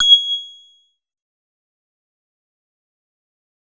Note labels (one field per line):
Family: bass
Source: synthesizer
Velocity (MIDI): 25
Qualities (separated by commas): distorted, fast decay, percussive